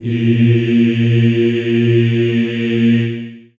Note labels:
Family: voice; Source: acoustic; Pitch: A#2; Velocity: 100; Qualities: long release, reverb

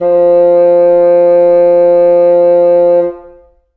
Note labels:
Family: reed; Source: acoustic; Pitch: F3; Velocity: 100; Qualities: long release, reverb

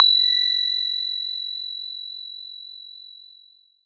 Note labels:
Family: mallet percussion; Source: electronic; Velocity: 50; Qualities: bright, distorted, non-linear envelope

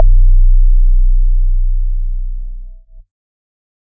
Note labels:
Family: organ; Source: electronic; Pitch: B0; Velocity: 25; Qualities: dark

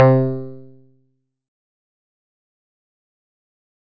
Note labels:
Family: guitar; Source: acoustic; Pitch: C3; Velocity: 50; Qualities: distorted, fast decay, percussive

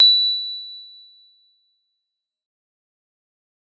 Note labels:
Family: mallet percussion; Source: acoustic; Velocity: 50; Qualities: bright, fast decay

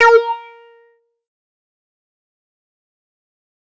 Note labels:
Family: bass; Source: synthesizer; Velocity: 100; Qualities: distorted, fast decay, percussive

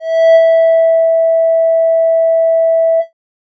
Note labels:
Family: bass; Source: synthesizer; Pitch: E5; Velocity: 127; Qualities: dark

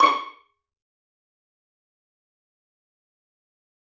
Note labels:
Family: string; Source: acoustic; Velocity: 75; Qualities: fast decay, percussive, reverb

